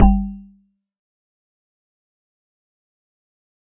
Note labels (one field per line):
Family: mallet percussion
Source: acoustic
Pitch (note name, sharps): G1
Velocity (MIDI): 50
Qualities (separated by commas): fast decay, percussive